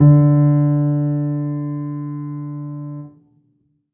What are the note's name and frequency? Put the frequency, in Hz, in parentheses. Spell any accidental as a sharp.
D3 (146.8 Hz)